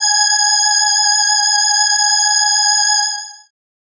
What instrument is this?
synthesizer keyboard